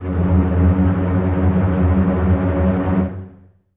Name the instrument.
acoustic string instrument